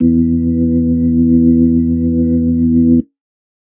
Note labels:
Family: organ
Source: electronic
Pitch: E2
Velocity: 25

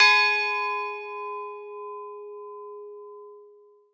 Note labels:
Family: mallet percussion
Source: acoustic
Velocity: 25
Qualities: reverb

